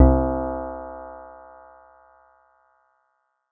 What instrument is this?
electronic keyboard